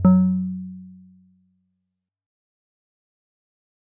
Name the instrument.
acoustic mallet percussion instrument